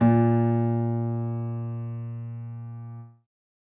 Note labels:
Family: keyboard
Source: acoustic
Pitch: A#2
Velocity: 50

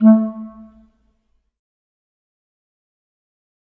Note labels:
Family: reed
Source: acoustic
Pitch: A3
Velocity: 25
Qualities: dark, fast decay, percussive, reverb

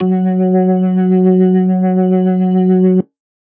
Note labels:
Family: organ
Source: electronic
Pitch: F#3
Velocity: 50

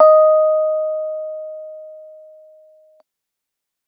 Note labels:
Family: keyboard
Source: electronic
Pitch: D#5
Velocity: 50

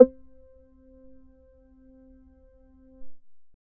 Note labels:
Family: bass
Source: synthesizer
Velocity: 25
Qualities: distorted, percussive

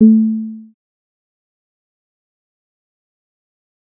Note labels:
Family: bass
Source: synthesizer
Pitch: A3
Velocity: 25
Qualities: dark, fast decay, percussive

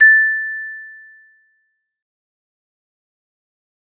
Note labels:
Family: mallet percussion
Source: acoustic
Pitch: A6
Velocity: 127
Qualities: fast decay

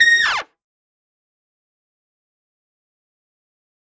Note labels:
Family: brass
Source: acoustic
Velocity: 25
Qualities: fast decay, percussive, reverb

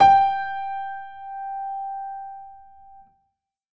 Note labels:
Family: keyboard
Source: acoustic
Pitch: G5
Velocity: 127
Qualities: reverb

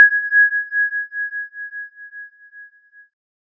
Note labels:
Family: keyboard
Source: synthesizer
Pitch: G#6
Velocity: 50

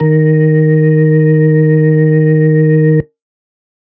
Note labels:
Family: organ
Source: electronic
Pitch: D#3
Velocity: 75

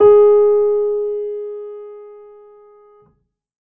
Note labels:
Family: keyboard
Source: acoustic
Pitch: G#4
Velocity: 25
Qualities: reverb

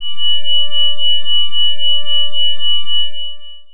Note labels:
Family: organ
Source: electronic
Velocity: 25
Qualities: distorted, long release

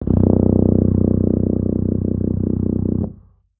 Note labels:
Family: brass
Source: acoustic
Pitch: B0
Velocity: 25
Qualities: dark

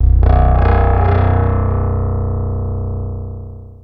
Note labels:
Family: guitar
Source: acoustic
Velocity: 127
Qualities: dark, long release

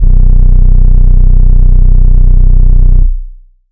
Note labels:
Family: organ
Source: electronic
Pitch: B0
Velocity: 100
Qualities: dark, long release

